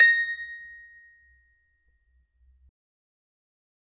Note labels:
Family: mallet percussion; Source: acoustic; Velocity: 127; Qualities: percussive, reverb

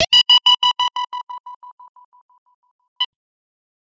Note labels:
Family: guitar; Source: electronic; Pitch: B5; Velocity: 127; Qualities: bright, distorted, tempo-synced

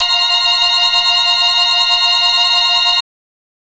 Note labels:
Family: organ; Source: electronic; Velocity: 127; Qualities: bright

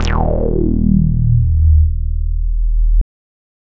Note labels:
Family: bass; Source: synthesizer; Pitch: D#1; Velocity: 75; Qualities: distorted

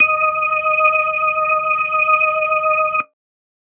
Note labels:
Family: organ; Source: electronic; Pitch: D#5; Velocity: 127

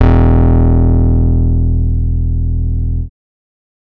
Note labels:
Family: bass; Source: synthesizer; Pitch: E1; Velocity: 25; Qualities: distorted

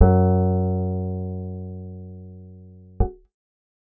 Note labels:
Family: guitar; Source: acoustic; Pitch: F#2; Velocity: 50; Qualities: dark

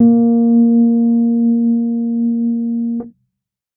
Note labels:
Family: keyboard; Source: electronic; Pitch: A#3; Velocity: 50; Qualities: dark

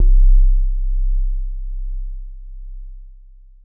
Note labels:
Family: keyboard; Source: electronic; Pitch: C1; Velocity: 100; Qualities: dark, long release

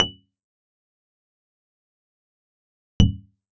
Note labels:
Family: guitar; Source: acoustic; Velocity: 50; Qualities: percussive

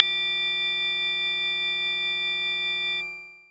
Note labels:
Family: bass; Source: synthesizer; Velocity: 127; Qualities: multiphonic

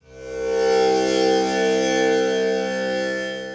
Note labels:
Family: guitar; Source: acoustic; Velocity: 25; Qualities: long release, multiphonic, reverb

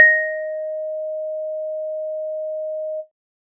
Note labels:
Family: keyboard; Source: electronic; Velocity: 75

